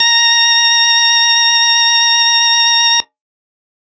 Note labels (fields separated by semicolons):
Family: organ; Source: electronic; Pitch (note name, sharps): A#5; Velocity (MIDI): 75; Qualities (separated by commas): bright